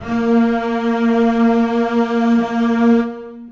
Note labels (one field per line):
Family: string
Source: acoustic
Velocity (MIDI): 127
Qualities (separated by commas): long release, reverb